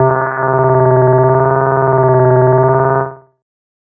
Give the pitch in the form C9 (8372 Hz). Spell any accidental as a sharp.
C3 (130.8 Hz)